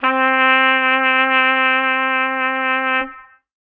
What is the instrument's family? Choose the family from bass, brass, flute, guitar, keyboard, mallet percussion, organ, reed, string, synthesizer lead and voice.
brass